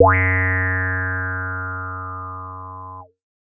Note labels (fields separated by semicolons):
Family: bass; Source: synthesizer; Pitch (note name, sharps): F#2; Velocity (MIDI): 100